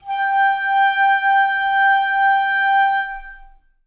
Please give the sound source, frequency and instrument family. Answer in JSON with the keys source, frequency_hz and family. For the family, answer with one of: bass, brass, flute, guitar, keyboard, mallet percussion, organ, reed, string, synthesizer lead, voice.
{"source": "acoustic", "frequency_hz": 784, "family": "reed"}